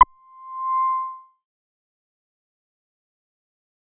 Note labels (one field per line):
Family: bass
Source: synthesizer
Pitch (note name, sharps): C6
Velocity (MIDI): 75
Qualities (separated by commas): distorted, fast decay